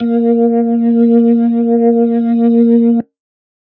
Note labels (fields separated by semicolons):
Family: organ; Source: electronic; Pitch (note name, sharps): A#3; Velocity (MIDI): 75